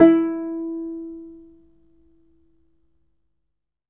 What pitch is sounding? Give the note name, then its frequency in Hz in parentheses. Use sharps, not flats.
E4 (329.6 Hz)